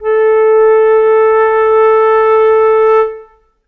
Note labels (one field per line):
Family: flute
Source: acoustic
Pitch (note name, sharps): A4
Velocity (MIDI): 50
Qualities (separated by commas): reverb